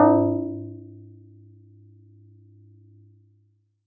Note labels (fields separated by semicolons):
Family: mallet percussion; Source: acoustic; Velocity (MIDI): 75